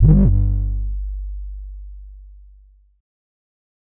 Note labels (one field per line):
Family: bass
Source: synthesizer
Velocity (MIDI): 25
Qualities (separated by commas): distorted